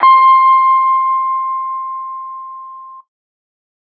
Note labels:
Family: guitar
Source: electronic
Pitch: C6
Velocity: 50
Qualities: distorted

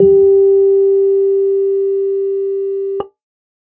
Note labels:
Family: keyboard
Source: electronic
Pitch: G4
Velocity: 25

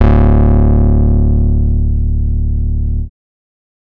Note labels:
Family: bass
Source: synthesizer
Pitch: D1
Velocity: 25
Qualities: distorted

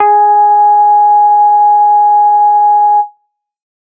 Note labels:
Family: bass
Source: synthesizer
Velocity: 25

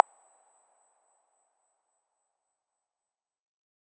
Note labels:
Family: mallet percussion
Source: electronic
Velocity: 25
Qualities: bright, distorted, non-linear envelope

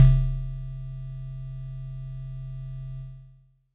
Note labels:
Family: mallet percussion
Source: acoustic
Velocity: 25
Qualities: distorted

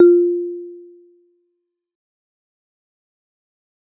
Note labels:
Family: mallet percussion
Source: acoustic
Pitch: F4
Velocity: 25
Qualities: fast decay

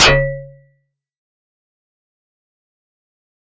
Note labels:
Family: mallet percussion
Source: electronic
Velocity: 127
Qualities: fast decay, percussive

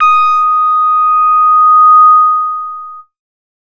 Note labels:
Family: bass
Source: synthesizer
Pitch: D#6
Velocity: 50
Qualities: distorted

